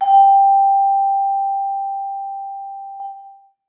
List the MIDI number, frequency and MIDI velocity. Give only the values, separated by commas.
79, 784 Hz, 100